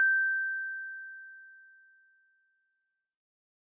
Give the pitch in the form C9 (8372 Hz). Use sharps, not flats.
G6 (1568 Hz)